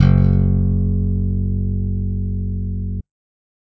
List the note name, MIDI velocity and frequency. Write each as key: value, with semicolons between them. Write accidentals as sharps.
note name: F#1; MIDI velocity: 100; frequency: 46.25 Hz